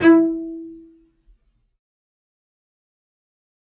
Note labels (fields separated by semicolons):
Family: string; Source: acoustic; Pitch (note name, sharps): E4; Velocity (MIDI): 25; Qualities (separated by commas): fast decay, reverb